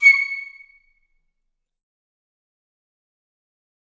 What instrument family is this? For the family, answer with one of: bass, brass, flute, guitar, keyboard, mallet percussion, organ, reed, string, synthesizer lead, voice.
reed